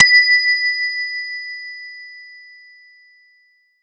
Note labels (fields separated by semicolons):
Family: mallet percussion; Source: acoustic; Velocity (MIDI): 75; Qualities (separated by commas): bright, multiphonic